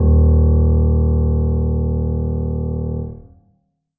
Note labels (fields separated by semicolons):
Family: keyboard; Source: acoustic; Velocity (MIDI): 50; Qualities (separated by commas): dark, reverb